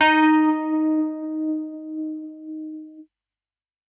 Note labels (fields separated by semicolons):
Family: keyboard; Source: electronic; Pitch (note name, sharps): D#4; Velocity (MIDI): 127